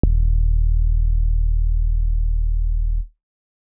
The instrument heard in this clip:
electronic keyboard